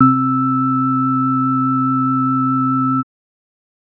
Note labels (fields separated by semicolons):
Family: organ; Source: electronic; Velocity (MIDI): 25; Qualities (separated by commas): multiphonic